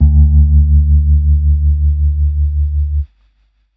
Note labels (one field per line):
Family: keyboard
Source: electronic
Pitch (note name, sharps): D2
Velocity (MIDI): 25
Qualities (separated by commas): dark